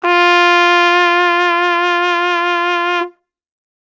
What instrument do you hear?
acoustic brass instrument